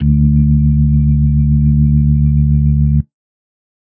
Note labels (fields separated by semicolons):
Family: organ; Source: electronic; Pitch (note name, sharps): D2; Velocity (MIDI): 75; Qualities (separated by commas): dark